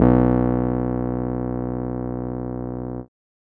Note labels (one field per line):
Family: keyboard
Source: electronic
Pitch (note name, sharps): B1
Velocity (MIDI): 50